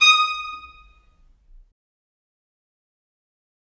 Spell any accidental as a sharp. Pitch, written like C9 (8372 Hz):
D#6 (1245 Hz)